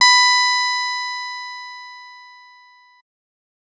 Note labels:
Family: keyboard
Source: electronic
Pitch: B5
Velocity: 127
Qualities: bright

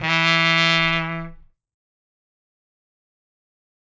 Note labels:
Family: brass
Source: acoustic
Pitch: E3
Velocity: 25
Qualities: fast decay

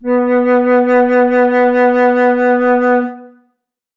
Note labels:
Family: flute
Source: acoustic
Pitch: B3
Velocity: 75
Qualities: reverb

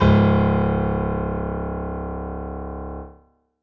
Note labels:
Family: keyboard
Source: acoustic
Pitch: C#1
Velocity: 127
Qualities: reverb

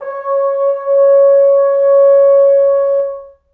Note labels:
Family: brass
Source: acoustic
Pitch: C#5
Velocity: 25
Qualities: reverb

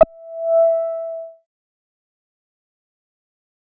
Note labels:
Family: bass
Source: synthesizer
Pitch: E5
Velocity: 50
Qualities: fast decay

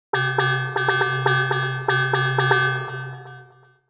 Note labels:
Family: mallet percussion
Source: synthesizer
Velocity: 25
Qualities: long release, multiphonic, tempo-synced

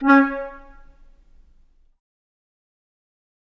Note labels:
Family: flute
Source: acoustic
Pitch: C#4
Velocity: 75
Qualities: fast decay, percussive, reverb

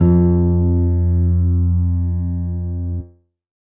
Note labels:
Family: keyboard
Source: electronic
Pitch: F2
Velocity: 25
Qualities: reverb

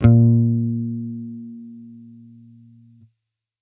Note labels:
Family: bass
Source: electronic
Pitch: A#2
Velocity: 25

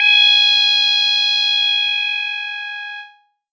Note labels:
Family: keyboard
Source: electronic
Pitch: G#5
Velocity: 75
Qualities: distorted, multiphonic

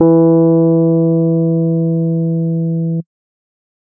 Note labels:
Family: keyboard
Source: electronic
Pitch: E3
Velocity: 100

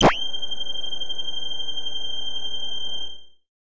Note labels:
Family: bass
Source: synthesizer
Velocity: 50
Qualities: distorted

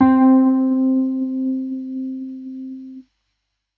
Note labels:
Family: keyboard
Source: electronic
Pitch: C4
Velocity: 75

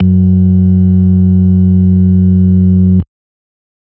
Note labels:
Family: organ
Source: electronic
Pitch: F#2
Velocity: 75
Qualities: dark

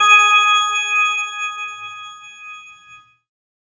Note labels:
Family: keyboard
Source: synthesizer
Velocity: 127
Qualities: bright

